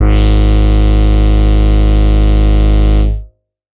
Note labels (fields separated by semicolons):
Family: bass; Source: synthesizer; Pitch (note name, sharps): G#1; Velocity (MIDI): 50; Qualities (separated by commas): distorted